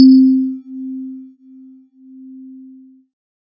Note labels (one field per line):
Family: keyboard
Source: synthesizer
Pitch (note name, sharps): C4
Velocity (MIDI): 100